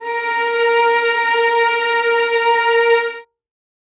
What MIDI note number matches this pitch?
70